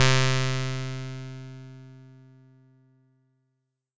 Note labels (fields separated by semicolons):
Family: bass; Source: synthesizer; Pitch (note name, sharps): C3; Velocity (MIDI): 75; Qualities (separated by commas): bright, distorted